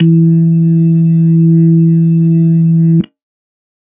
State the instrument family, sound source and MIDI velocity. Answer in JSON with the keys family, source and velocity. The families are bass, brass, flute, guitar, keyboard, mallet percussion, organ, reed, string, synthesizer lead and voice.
{"family": "organ", "source": "electronic", "velocity": 50}